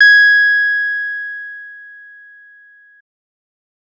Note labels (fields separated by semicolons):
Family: bass; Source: synthesizer; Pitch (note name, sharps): G#6; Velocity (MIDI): 127